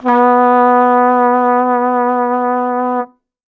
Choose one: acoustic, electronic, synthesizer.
acoustic